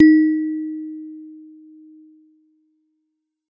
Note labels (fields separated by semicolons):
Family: mallet percussion; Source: acoustic; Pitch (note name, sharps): D#4; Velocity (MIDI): 75